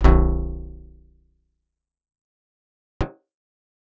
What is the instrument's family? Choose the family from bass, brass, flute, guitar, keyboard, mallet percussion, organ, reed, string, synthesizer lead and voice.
guitar